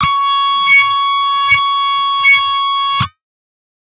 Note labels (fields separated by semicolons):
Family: guitar; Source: synthesizer; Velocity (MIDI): 75; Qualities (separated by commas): bright, distorted